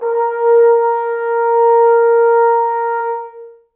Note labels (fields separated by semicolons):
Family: brass; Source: acoustic; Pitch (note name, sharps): A#4; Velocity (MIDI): 75; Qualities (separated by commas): long release, reverb